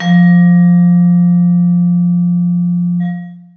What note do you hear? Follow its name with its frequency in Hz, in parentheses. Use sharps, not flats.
F3 (174.6 Hz)